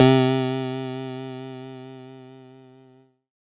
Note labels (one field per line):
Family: keyboard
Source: electronic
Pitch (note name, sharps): C3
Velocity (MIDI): 127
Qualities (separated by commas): bright